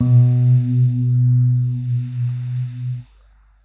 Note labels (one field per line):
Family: keyboard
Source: electronic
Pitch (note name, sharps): B2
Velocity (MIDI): 25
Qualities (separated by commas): dark